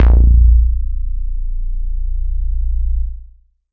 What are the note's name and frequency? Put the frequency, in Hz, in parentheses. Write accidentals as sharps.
A#0 (29.14 Hz)